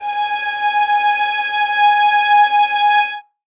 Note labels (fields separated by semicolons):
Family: string; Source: acoustic; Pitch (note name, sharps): G#5; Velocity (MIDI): 25; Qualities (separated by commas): reverb